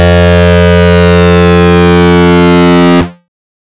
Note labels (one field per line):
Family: bass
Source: synthesizer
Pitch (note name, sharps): F2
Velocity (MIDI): 75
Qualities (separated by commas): bright, distorted